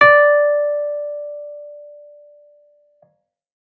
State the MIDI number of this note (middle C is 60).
74